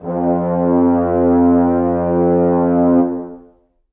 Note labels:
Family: brass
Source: acoustic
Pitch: F2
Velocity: 75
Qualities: long release, reverb

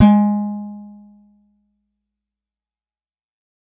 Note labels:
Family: guitar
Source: acoustic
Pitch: G#3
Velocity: 50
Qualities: fast decay

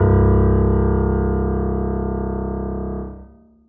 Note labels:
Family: keyboard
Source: acoustic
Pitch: C1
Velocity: 75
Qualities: reverb

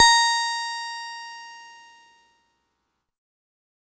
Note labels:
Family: keyboard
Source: electronic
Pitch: A#5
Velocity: 127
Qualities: bright, distorted

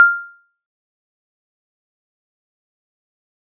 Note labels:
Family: mallet percussion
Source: acoustic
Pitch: F6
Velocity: 75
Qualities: fast decay, percussive

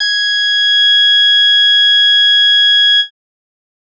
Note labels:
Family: bass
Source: synthesizer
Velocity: 50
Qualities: bright, distorted

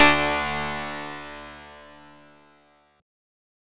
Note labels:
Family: synthesizer lead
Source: synthesizer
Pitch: D2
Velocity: 100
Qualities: bright, distorted

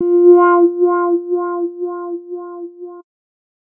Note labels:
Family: bass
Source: synthesizer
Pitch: F4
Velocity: 25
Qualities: distorted

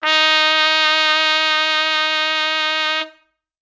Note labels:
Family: brass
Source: acoustic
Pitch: D#4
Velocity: 127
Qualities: bright

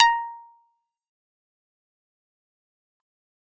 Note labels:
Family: keyboard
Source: electronic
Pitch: A#5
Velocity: 127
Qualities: distorted, fast decay, percussive

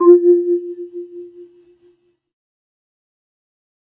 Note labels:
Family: keyboard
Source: synthesizer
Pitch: F4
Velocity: 50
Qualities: fast decay

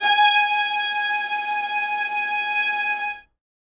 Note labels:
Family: string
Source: acoustic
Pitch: G#5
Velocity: 127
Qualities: reverb

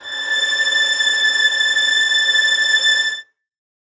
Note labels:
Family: string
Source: acoustic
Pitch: A6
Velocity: 25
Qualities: reverb

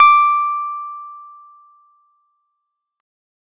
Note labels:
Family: keyboard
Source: electronic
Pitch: D6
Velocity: 100

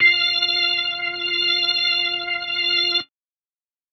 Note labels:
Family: organ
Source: electronic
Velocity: 50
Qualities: bright

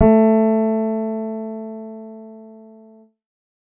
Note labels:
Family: keyboard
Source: synthesizer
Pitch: A3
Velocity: 50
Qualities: dark

